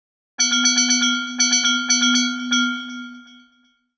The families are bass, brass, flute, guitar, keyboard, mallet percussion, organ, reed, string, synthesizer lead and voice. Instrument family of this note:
mallet percussion